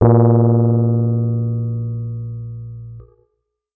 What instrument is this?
electronic keyboard